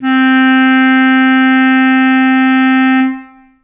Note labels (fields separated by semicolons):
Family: reed; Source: acoustic; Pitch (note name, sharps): C4; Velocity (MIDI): 75; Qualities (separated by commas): long release, reverb